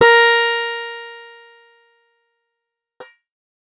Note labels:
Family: guitar; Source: acoustic; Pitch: A#4; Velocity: 75; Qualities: bright, distorted, fast decay

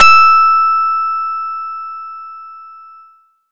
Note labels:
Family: guitar; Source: acoustic; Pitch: E6; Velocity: 100; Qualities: bright

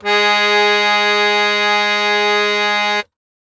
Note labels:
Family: keyboard; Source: acoustic; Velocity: 75; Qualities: bright

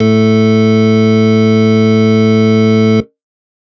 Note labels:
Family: organ; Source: electronic; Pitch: A2; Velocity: 127; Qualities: distorted

